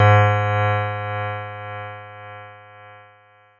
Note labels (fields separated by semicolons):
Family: keyboard; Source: electronic; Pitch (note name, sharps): G#2; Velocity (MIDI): 100